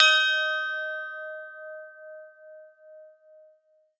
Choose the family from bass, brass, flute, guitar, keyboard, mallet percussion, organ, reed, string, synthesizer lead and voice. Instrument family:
mallet percussion